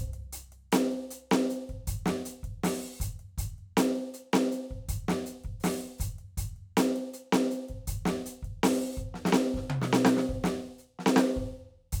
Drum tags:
funk, beat, 80 BPM, 4/4, closed hi-hat, open hi-hat, hi-hat pedal, snare, high tom, kick

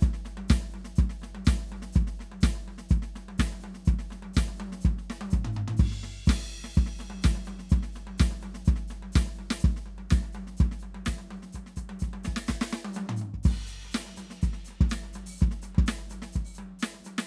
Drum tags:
prog rock, beat, 125 BPM, 4/4, crash, ride, open hi-hat, hi-hat pedal, snare, high tom, floor tom, kick

